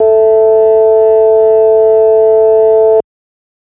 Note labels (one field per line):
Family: organ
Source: electronic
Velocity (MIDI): 127